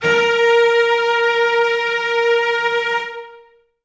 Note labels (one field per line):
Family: string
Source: acoustic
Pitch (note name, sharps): A#4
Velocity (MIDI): 127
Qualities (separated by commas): reverb